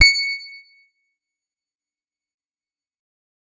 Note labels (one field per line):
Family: guitar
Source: electronic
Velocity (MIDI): 75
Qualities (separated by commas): distorted, fast decay, percussive